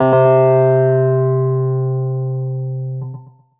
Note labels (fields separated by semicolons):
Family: keyboard; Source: electronic; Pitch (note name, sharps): C3; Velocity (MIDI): 75; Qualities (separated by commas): dark, tempo-synced